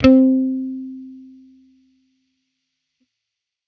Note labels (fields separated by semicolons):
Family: bass; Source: electronic; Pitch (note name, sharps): C4; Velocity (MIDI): 100